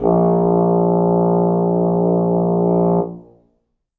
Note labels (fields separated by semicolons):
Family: brass; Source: acoustic; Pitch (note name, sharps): A#1; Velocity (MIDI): 50; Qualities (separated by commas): dark, reverb